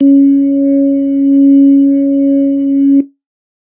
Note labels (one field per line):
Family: organ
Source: electronic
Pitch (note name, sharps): C#4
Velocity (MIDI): 50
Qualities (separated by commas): dark